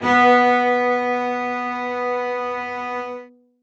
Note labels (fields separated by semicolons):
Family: string; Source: acoustic; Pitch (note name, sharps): B3; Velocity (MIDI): 127; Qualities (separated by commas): reverb